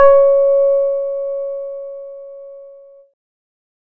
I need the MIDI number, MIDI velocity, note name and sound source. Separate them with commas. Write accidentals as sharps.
73, 75, C#5, electronic